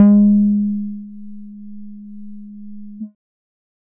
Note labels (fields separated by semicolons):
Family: bass; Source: synthesizer; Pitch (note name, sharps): G#3; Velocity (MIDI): 50